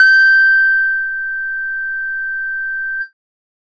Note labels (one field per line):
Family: bass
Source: synthesizer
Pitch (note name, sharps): G6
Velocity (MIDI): 127